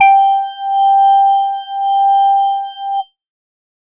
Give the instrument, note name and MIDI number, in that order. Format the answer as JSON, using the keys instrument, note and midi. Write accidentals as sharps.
{"instrument": "electronic organ", "note": "G5", "midi": 79}